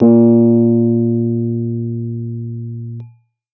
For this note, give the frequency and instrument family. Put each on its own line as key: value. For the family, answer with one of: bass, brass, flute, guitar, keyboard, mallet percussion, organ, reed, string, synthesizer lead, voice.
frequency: 116.5 Hz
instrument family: keyboard